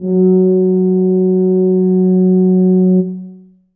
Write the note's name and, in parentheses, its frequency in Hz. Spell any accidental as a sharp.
F#3 (185 Hz)